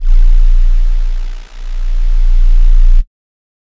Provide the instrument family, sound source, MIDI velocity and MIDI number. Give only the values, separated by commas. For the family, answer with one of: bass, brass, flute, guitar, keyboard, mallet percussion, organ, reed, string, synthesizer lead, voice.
flute, synthesizer, 75, 22